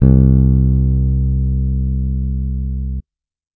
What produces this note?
electronic bass